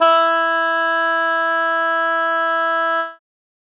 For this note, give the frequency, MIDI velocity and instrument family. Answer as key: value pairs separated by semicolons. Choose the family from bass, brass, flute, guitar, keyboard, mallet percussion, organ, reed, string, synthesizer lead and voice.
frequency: 329.6 Hz; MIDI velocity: 100; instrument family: reed